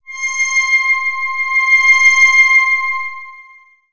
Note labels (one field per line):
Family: synthesizer lead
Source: synthesizer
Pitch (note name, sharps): C6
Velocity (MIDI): 100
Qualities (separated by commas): bright, long release, non-linear envelope